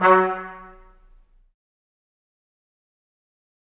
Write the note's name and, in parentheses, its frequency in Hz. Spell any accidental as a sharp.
F#3 (185 Hz)